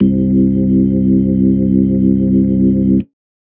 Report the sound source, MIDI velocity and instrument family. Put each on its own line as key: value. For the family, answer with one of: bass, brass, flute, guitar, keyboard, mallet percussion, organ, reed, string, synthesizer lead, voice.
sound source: electronic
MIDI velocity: 50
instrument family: organ